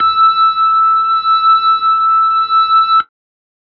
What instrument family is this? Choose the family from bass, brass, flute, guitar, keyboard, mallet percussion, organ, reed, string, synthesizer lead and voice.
keyboard